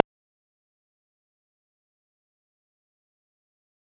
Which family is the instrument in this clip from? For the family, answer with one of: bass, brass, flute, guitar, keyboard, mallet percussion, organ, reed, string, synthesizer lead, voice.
guitar